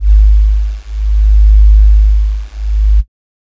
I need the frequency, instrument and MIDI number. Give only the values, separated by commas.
51.91 Hz, synthesizer flute, 32